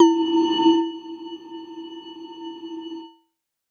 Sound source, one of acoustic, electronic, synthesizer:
electronic